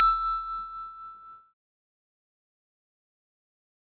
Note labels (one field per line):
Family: keyboard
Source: electronic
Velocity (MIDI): 75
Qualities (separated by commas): bright, fast decay, reverb